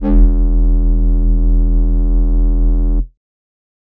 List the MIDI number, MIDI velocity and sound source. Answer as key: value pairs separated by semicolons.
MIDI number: 28; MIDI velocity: 75; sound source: synthesizer